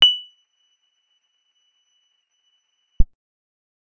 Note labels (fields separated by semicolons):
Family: guitar; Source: acoustic; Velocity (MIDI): 25; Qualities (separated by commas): percussive